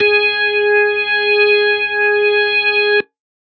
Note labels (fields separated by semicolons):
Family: organ; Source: electronic; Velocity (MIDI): 25